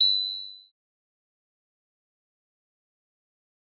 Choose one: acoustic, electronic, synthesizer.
synthesizer